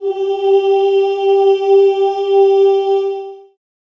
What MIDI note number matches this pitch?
67